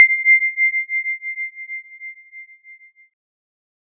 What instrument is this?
synthesizer keyboard